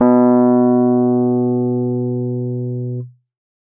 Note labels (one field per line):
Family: keyboard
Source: electronic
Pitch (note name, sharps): B2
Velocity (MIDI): 127